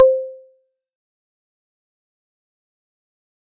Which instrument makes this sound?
acoustic mallet percussion instrument